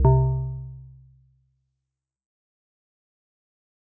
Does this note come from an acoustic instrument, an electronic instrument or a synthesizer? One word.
acoustic